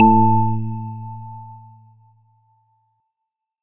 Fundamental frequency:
110 Hz